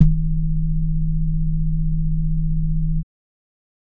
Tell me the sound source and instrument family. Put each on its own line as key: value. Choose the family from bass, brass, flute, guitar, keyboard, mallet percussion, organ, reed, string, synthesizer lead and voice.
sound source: electronic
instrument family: organ